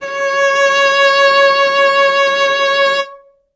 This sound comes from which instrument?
acoustic string instrument